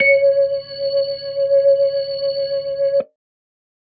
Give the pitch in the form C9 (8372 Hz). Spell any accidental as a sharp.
C#5 (554.4 Hz)